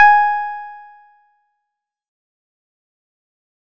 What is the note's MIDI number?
80